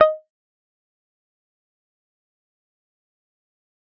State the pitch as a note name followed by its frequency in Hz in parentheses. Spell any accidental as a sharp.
D#5 (622.3 Hz)